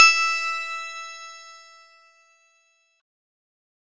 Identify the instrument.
synthesizer lead